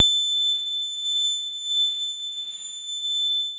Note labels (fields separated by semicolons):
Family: keyboard; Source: electronic; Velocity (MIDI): 100; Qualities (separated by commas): bright, long release